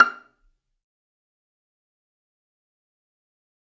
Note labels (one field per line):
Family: string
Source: acoustic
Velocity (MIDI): 100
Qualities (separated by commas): fast decay, percussive, reverb